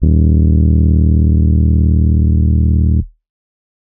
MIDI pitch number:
27